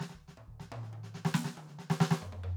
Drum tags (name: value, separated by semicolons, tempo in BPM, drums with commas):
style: New Orleans funk; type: fill; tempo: 93 BPM; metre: 4/4; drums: snare, high tom, mid tom, floor tom, kick